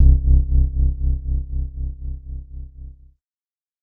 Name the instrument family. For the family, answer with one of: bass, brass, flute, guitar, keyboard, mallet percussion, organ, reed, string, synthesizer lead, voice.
keyboard